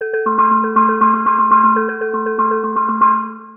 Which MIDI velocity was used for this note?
100